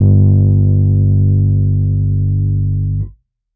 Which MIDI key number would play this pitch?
31